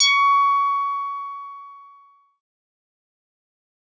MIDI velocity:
100